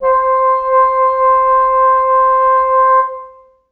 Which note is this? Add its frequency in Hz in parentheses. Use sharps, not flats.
C5 (523.3 Hz)